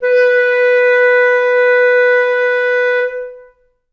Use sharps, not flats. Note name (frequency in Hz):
B4 (493.9 Hz)